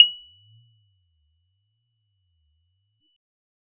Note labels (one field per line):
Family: bass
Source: synthesizer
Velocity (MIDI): 25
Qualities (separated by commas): bright, percussive